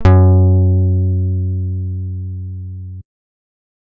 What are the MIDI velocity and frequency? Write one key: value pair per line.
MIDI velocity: 100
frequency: 92.5 Hz